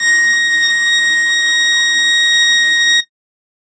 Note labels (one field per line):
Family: string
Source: acoustic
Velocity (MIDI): 25